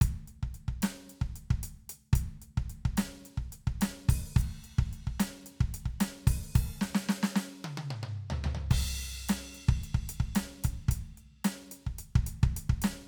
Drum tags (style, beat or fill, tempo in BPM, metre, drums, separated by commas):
hip-hop, beat, 110 BPM, 4/4, crash, closed hi-hat, open hi-hat, hi-hat pedal, snare, high tom, mid tom, floor tom, kick